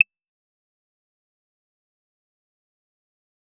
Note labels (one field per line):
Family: bass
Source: synthesizer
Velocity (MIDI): 100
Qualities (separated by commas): fast decay, percussive